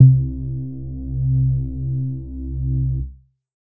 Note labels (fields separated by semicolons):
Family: keyboard; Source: electronic; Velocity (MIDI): 75; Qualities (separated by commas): dark, distorted